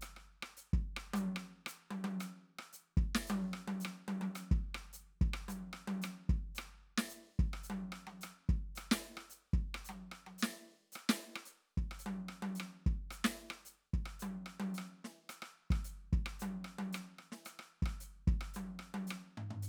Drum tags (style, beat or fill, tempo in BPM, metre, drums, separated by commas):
Afro-Cuban rumba, beat, 110 BPM, 4/4, hi-hat pedal, snare, cross-stick, high tom, floor tom, kick